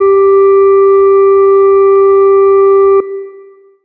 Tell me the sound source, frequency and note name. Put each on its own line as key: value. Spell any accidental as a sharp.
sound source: electronic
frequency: 392 Hz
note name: G4